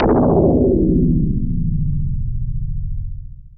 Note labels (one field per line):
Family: synthesizer lead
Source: synthesizer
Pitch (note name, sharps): A#-1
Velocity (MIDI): 75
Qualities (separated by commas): long release